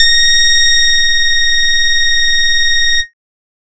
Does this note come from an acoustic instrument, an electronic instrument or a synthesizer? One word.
synthesizer